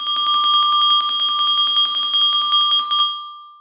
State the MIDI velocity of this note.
25